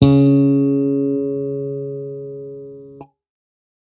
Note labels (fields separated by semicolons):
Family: bass; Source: electronic; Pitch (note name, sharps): C#3; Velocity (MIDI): 100